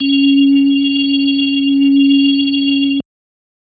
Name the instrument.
electronic organ